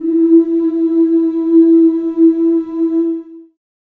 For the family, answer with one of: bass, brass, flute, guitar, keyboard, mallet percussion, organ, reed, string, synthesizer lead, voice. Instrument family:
voice